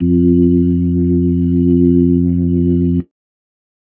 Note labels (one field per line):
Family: organ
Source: electronic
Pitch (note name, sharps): F2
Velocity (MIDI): 100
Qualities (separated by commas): dark